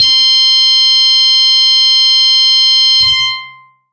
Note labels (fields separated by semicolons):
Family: guitar; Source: electronic; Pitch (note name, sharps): C6; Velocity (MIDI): 127; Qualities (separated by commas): bright, distorted, long release